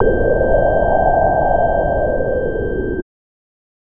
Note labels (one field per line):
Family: bass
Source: synthesizer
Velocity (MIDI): 75